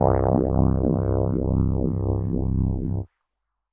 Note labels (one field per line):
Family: keyboard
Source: electronic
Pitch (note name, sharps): C1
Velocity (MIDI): 100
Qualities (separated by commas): distorted, non-linear envelope